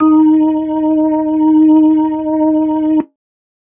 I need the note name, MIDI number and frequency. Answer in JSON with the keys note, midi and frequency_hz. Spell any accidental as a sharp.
{"note": "D#4", "midi": 63, "frequency_hz": 311.1}